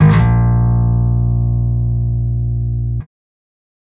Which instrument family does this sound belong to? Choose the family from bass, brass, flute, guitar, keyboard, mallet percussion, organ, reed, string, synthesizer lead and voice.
guitar